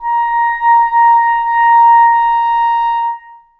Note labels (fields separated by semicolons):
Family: reed; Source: acoustic; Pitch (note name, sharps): A#5; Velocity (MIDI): 75; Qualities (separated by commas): reverb